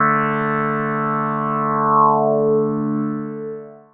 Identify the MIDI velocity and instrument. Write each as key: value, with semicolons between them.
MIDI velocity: 100; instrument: synthesizer lead